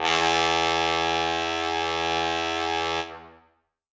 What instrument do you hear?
acoustic brass instrument